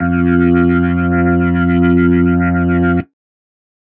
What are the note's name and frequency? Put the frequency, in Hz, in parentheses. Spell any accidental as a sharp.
F2 (87.31 Hz)